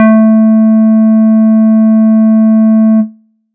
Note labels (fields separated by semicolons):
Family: bass; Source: synthesizer; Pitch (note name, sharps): A3; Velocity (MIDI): 75